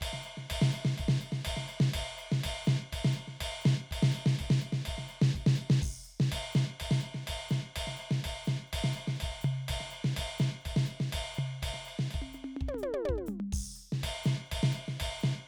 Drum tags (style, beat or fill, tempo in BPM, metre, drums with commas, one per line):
calypso
beat
124 BPM
4/4
crash, ride, ride bell, hi-hat pedal, percussion, snare, high tom, mid tom, floor tom, kick